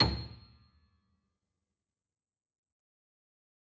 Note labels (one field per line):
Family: keyboard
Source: acoustic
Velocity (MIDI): 75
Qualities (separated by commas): fast decay, percussive